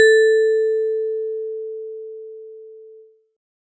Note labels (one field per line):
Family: mallet percussion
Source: acoustic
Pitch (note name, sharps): A4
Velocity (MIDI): 127